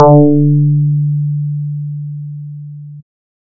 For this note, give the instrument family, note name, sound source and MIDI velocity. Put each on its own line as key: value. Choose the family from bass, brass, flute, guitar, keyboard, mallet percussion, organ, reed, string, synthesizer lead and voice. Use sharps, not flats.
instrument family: bass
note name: D3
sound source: synthesizer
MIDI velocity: 127